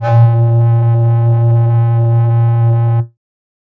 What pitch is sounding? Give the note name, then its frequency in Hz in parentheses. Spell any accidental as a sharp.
A#2 (116.5 Hz)